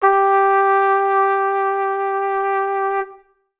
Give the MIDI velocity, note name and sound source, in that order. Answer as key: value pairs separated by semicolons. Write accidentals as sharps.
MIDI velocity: 25; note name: G4; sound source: acoustic